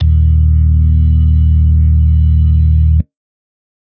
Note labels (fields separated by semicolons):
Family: organ; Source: electronic; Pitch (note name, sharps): D#1; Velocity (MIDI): 25; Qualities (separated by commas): dark